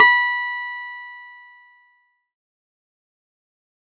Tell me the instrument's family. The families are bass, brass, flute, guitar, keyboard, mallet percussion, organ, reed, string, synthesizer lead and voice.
keyboard